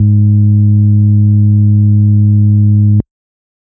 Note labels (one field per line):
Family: organ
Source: electronic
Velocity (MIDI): 25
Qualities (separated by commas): bright, distorted